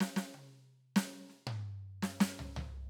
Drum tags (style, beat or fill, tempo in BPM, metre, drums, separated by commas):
soft pop, fill, 83 BPM, 4/4, snare, high tom, mid tom, floor tom